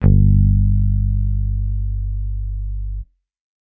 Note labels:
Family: bass; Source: electronic; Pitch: G1; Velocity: 75

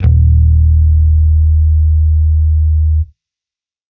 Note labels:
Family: bass; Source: electronic; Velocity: 75

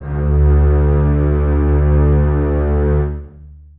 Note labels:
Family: string; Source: acoustic; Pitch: D2; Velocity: 50; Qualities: long release, reverb

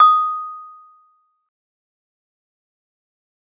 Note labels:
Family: mallet percussion; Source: acoustic; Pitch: D#6; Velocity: 50; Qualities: fast decay, percussive

